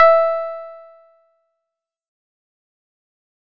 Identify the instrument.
synthesizer guitar